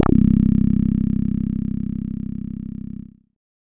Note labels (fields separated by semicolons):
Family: bass; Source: synthesizer; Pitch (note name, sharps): C1; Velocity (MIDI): 127; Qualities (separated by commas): distorted